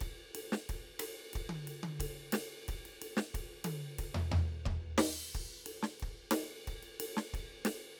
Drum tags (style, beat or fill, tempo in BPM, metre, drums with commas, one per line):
reggaeton
beat
90 BPM
4/4
crash, ride, closed hi-hat, snare, cross-stick, high tom, floor tom, kick